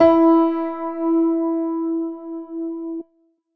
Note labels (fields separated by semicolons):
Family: keyboard; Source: electronic; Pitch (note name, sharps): E4; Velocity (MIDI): 100